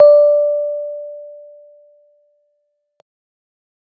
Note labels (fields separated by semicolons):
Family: keyboard; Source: electronic; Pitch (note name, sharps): D5; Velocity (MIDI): 25